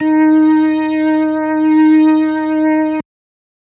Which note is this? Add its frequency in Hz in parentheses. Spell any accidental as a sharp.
D#4 (311.1 Hz)